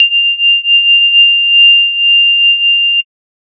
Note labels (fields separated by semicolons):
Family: mallet percussion; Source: synthesizer; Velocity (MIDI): 25; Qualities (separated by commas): bright, multiphonic, non-linear envelope